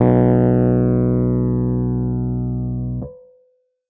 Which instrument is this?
electronic keyboard